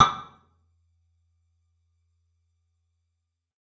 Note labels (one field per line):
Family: guitar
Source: electronic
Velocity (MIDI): 25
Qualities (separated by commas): percussive, reverb